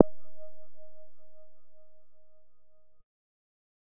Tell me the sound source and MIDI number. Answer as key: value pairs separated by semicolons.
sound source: synthesizer; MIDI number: 75